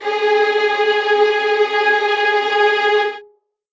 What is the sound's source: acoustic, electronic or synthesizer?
acoustic